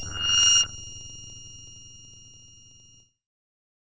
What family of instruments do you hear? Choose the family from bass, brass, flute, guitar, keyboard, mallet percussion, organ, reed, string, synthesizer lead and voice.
keyboard